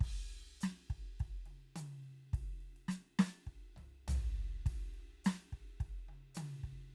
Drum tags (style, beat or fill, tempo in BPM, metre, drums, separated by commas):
Motown, beat, 104 BPM, 4/4, crash, ride, hi-hat pedal, snare, high tom, floor tom, kick